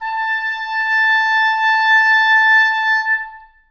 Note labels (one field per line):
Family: reed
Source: acoustic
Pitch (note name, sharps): A5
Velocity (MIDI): 127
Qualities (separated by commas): long release, reverb